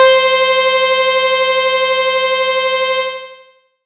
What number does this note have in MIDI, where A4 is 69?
72